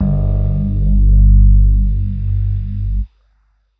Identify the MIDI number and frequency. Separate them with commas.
31, 49 Hz